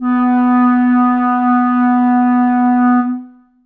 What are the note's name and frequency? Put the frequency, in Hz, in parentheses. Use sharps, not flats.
B3 (246.9 Hz)